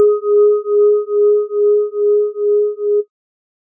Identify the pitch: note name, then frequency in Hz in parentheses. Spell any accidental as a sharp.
G#4 (415.3 Hz)